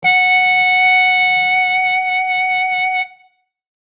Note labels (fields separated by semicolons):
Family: brass; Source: acoustic; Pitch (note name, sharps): F#5; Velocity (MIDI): 25